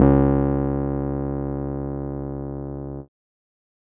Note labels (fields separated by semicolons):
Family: keyboard; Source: electronic; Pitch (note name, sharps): C#2; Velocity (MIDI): 50